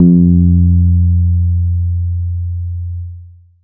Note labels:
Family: bass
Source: synthesizer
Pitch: F2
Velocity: 25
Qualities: distorted, long release

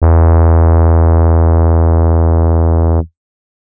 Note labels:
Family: keyboard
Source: electronic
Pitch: E2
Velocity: 127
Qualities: dark

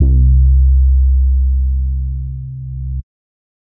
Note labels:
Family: bass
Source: synthesizer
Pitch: C2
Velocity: 127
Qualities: dark

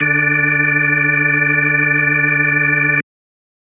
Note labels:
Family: organ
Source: electronic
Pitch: D3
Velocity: 127

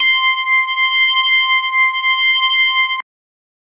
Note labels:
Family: organ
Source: electronic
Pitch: C6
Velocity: 25

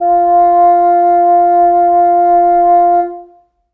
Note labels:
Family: reed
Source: acoustic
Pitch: F4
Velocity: 50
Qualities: reverb

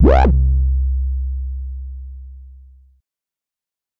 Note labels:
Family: bass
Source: synthesizer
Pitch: C2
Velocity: 75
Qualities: distorted

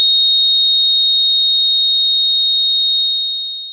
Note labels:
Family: synthesizer lead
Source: synthesizer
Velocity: 127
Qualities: bright, long release

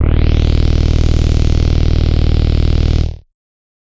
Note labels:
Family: bass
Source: synthesizer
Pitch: D#0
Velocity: 50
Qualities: bright, distorted

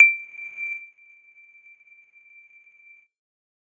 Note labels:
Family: mallet percussion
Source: electronic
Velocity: 75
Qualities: non-linear envelope

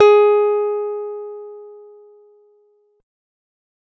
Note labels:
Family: guitar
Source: acoustic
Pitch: G#4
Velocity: 127

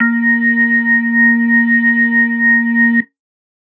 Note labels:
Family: organ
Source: electronic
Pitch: A#3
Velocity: 100

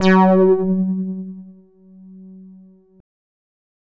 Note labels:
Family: bass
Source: synthesizer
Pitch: F#3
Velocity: 100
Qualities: distorted

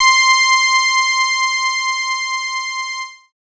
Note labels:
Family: bass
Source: synthesizer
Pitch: C6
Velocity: 75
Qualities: bright, distorted

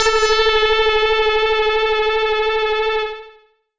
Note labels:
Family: bass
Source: synthesizer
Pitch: A4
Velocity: 100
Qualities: bright, distorted, tempo-synced

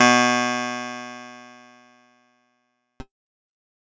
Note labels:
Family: keyboard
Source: electronic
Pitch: B2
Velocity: 75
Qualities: bright

